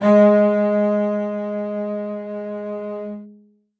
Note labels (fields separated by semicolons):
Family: string; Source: acoustic; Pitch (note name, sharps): G#3; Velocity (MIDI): 127; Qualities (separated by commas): reverb